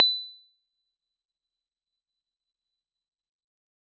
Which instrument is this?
electronic keyboard